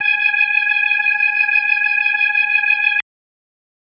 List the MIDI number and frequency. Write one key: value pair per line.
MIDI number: 80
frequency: 830.6 Hz